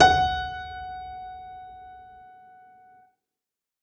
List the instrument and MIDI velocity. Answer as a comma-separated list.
acoustic keyboard, 127